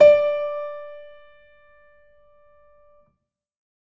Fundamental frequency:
587.3 Hz